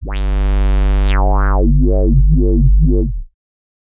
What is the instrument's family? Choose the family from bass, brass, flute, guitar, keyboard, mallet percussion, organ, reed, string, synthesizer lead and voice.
bass